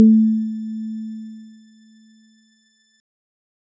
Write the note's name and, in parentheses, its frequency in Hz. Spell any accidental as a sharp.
A3 (220 Hz)